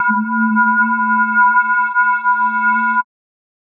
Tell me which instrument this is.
electronic mallet percussion instrument